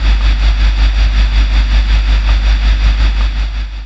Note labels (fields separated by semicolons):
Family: keyboard; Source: electronic; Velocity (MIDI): 127; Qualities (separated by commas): distorted, long release